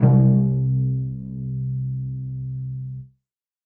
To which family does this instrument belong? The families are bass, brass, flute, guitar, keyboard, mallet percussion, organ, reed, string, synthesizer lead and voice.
string